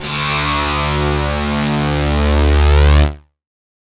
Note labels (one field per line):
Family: guitar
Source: electronic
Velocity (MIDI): 75